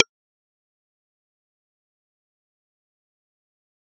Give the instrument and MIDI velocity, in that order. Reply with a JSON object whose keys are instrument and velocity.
{"instrument": "acoustic mallet percussion instrument", "velocity": 127}